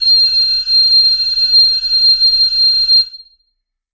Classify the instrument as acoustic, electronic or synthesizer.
acoustic